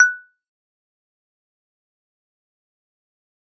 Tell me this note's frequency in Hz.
1480 Hz